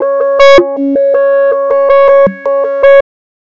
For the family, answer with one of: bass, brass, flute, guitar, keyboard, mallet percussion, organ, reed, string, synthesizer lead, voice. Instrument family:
bass